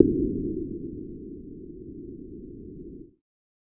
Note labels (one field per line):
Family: bass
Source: synthesizer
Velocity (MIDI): 25